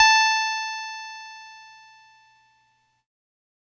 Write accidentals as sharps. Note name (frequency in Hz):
A5 (880 Hz)